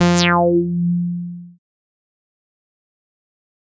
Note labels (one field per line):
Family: bass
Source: synthesizer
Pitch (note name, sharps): F3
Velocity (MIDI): 127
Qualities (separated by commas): bright, distorted, fast decay